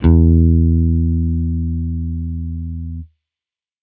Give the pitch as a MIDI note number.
40